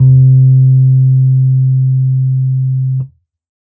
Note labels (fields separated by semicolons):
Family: keyboard; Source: electronic; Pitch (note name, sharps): C3; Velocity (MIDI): 50